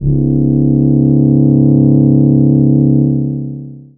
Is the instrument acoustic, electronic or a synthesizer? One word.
synthesizer